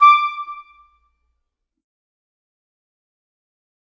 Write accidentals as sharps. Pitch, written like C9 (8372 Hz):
D6 (1175 Hz)